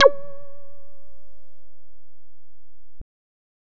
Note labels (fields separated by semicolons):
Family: bass; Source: synthesizer; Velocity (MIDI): 25; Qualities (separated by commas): distorted